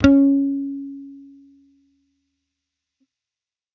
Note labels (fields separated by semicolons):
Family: bass; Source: electronic; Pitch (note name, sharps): C#4; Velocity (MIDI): 127; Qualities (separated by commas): distorted, fast decay